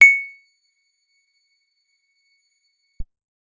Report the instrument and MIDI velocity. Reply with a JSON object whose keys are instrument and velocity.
{"instrument": "acoustic guitar", "velocity": 50}